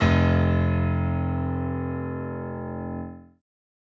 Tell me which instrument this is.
acoustic keyboard